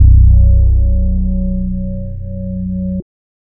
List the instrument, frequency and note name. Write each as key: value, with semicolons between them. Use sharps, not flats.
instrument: synthesizer bass; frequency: 30.87 Hz; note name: B0